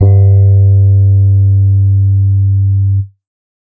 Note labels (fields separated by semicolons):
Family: keyboard; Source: electronic; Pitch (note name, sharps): G2; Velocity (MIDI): 100; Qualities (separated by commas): distorted